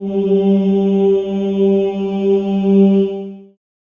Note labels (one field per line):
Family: voice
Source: acoustic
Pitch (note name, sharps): G3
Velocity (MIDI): 25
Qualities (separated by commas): dark, long release, reverb